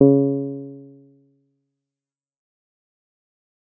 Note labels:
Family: bass; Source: synthesizer; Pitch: C#3; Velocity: 100; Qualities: dark, fast decay

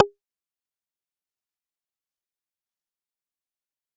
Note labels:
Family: bass; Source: synthesizer; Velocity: 25; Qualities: distorted, fast decay, percussive

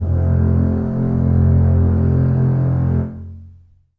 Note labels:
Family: string; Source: acoustic; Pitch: F1; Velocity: 50; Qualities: long release, reverb

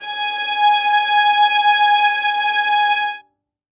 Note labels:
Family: string; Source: acoustic; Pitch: G#5; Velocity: 100; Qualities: reverb

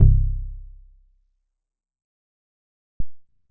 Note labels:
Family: bass; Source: synthesizer; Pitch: C1; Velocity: 50; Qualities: dark, fast decay, percussive

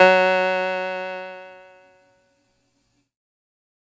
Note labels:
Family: keyboard; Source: electronic; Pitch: F#3; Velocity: 100; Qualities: bright, distorted

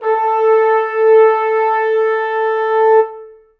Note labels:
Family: brass; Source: acoustic; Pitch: A4; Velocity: 75; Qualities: reverb

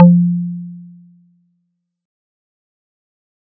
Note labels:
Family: mallet percussion; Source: acoustic; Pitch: F3; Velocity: 50; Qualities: dark, fast decay

